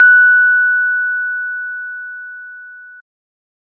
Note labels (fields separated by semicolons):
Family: organ; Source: electronic; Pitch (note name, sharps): F#6; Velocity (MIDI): 75